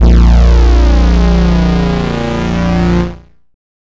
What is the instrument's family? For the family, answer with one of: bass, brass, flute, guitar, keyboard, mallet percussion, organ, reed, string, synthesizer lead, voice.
bass